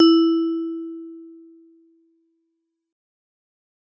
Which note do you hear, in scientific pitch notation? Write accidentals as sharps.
E4